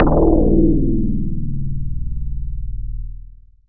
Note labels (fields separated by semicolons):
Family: synthesizer lead; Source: synthesizer; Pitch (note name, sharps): D#0; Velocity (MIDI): 50; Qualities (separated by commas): long release